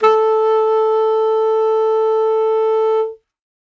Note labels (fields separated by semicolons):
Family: reed; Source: acoustic; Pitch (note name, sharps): A4; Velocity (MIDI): 50; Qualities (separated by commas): bright